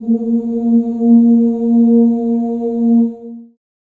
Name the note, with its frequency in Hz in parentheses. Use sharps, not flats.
A#3 (233.1 Hz)